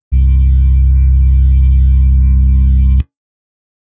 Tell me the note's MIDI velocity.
25